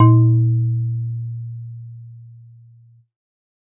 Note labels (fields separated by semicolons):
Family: mallet percussion; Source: acoustic; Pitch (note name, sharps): A#2; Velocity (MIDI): 100